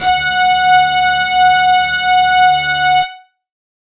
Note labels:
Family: guitar; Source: electronic; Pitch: F#5; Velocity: 127; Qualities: distorted

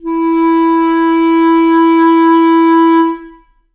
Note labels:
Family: reed; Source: acoustic; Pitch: E4; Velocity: 100; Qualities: reverb

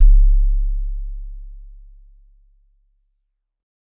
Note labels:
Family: mallet percussion; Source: acoustic; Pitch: C#1; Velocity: 50; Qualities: dark, non-linear envelope

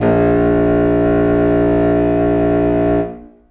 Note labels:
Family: reed; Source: acoustic; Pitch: A#1; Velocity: 75; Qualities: distorted, reverb

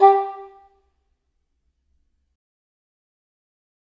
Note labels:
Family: reed; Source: acoustic; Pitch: G4; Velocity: 50; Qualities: fast decay, percussive, reverb

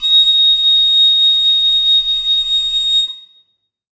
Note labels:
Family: flute; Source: acoustic; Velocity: 25; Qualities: bright, reverb

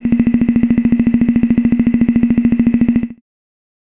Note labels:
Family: voice; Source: synthesizer; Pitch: A-1; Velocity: 50; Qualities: bright

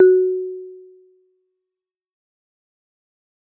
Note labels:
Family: mallet percussion; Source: acoustic; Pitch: F#4; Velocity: 100; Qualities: fast decay

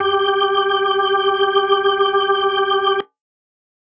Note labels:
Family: organ; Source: electronic; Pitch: G4; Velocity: 50; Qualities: reverb

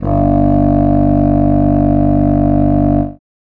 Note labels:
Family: reed; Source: acoustic; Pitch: G1; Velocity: 75

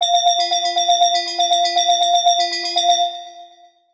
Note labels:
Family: mallet percussion; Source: synthesizer; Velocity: 100; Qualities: long release, multiphonic, tempo-synced

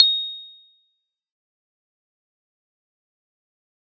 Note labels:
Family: keyboard; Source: electronic; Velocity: 25; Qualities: fast decay, percussive

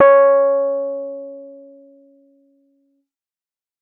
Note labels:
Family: keyboard; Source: electronic; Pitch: C#5; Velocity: 100

